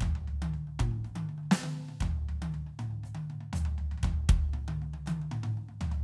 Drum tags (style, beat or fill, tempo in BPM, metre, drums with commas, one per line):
rock
beat
120 BPM
4/4
hi-hat pedal, snare, high tom, mid tom, floor tom, kick